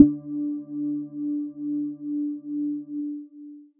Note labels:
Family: mallet percussion; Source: electronic; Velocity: 50; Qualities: long release

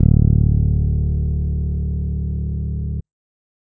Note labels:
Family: bass; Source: electronic; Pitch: D1; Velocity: 75

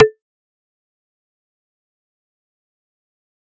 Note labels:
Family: mallet percussion; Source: acoustic; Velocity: 100; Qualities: fast decay, percussive

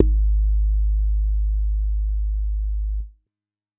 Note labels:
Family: bass; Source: synthesizer; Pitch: G#1; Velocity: 25; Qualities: dark, distorted

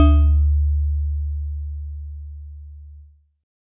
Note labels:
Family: mallet percussion; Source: acoustic; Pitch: D2; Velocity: 50

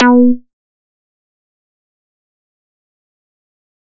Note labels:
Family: bass; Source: synthesizer; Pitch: B3; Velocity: 75; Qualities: fast decay, percussive

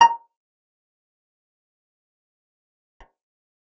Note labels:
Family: guitar; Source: acoustic; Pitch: A#5; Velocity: 127; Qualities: fast decay, percussive, reverb

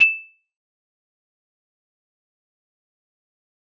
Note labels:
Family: mallet percussion; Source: acoustic; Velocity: 75; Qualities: bright, fast decay, percussive

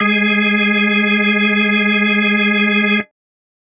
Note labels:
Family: organ; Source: electronic; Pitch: G#3; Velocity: 75

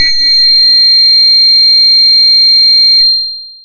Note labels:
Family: bass; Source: synthesizer; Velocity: 127; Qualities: bright, distorted, long release

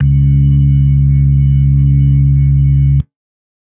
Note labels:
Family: organ; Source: electronic; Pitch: C#2; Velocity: 127; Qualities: dark

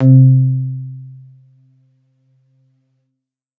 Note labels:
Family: keyboard; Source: electronic; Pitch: C3; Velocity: 127

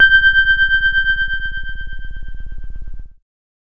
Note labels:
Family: keyboard; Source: electronic; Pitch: G6; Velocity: 127; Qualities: dark

